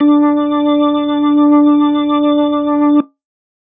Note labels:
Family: organ; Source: electronic; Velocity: 75

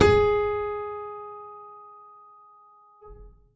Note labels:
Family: keyboard; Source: acoustic; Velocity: 127; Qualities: reverb

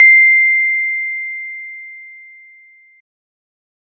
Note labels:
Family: organ; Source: electronic; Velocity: 75

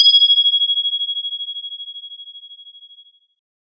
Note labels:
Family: guitar; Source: synthesizer; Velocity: 127; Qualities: bright

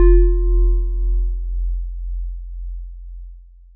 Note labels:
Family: mallet percussion; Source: acoustic; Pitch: F1; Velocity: 25; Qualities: long release

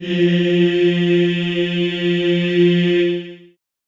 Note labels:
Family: voice; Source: acoustic; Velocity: 100; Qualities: long release, reverb

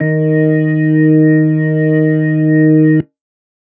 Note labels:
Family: organ; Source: electronic; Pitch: D#3; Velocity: 50

